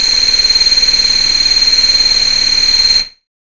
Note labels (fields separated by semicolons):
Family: bass; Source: synthesizer; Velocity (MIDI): 127; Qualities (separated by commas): bright, distorted